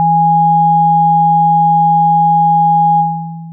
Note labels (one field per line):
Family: synthesizer lead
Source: synthesizer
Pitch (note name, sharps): E3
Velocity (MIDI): 127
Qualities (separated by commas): long release